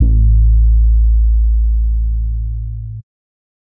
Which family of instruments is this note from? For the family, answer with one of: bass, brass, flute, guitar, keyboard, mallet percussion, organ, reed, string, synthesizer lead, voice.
bass